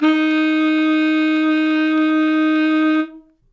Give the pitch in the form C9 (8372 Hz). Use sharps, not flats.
D#4 (311.1 Hz)